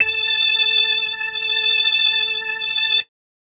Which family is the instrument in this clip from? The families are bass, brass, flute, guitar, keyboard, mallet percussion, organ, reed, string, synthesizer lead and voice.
organ